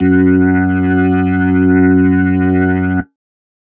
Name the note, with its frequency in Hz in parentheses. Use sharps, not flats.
F#2 (92.5 Hz)